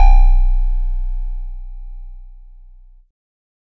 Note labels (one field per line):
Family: keyboard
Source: electronic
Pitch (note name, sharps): B0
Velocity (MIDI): 100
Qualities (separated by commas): distorted